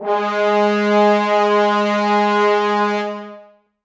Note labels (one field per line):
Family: brass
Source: acoustic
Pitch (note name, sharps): G#3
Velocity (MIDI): 127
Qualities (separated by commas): long release, reverb